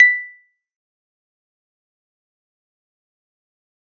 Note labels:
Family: keyboard; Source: electronic; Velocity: 100; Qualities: fast decay, percussive

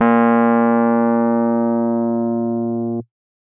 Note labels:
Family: keyboard; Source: electronic; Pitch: A#2; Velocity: 127; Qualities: distorted

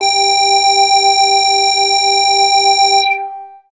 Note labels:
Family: bass; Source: synthesizer; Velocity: 127; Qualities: distorted, long release, multiphonic

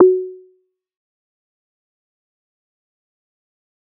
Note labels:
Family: bass; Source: synthesizer; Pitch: F#4; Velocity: 100; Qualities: dark, fast decay, percussive

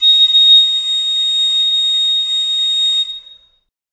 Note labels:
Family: flute; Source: acoustic; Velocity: 127; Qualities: bright, reverb

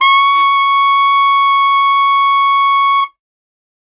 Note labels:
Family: reed; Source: acoustic; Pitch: C#6; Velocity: 100; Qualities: bright

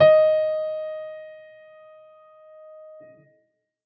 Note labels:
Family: keyboard; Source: acoustic; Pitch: D#5; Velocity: 75; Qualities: reverb

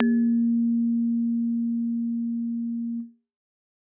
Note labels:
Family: keyboard; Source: acoustic; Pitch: A#3; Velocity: 100

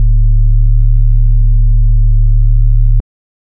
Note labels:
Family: organ; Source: electronic; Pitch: D1; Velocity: 25; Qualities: dark

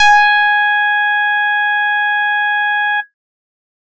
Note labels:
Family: bass; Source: synthesizer; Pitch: G#5; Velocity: 75

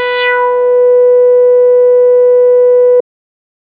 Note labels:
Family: bass; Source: synthesizer; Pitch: B4; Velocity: 127; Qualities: distorted

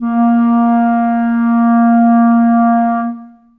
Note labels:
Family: reed; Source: acoustic; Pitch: A#3; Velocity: 75; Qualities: dark, reverb

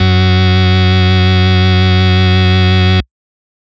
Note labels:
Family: organ; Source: electronic; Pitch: F#2; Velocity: 127; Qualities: distorted

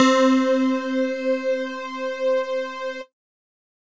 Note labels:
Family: mallet percussion; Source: electronic; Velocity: 25

